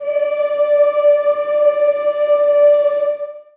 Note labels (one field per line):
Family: voice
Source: acoustic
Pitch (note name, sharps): D5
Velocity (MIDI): 100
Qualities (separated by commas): long release, reverb